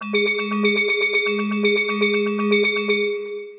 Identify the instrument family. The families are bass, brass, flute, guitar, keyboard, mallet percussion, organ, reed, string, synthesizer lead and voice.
mallet percussion